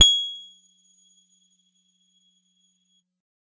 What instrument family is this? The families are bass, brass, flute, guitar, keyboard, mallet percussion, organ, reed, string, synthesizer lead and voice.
guitar